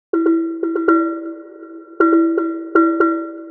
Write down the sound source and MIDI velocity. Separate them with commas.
synthesizer, 75